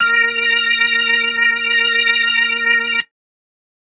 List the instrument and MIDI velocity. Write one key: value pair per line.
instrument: electronic organ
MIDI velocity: 127